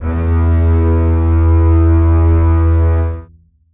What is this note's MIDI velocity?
100